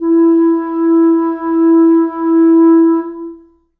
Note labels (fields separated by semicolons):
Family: reed; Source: acoustic; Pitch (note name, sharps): E4; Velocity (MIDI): 50; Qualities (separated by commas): long release, reverb